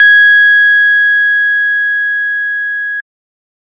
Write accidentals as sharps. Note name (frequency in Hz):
G#6 (1661 Hz)